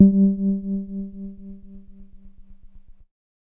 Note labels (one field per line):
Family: keyboard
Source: electronic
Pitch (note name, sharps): G3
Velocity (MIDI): 127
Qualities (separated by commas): dark